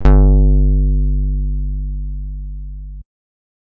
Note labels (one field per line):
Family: guitar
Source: electronic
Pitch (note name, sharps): G1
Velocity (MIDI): 75